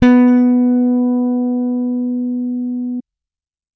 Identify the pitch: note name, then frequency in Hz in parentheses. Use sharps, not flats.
B3 (246.9 Hz)